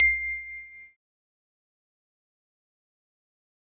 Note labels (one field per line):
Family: keyboard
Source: electronic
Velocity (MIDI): 25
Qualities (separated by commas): bright, fast decay, percussive, reverb